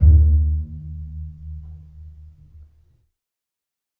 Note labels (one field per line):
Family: string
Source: acoustic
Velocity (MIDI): 25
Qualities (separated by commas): dark, reverb